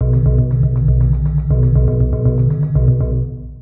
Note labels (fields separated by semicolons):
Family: mallet percussion; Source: synthesizer; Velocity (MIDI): 100; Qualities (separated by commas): dark, long release, multiphonic, percussive, tempo-synced